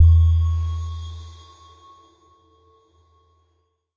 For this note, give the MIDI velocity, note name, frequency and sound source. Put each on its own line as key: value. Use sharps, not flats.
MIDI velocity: 50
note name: E2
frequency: 82.41 Hz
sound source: electronic